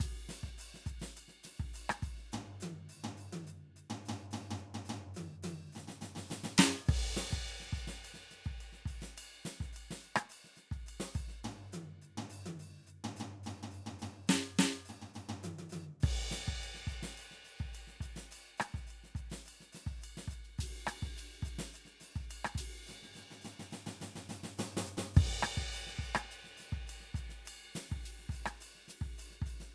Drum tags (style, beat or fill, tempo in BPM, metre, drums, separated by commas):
Afro-Cuban, beat, 105 BPM, 4/4, crash, ride, ride bell, closed hi-hat, open hi-hat, hi-hat pedal, percussion, snare, cross-stick, high tom, floor tom, kick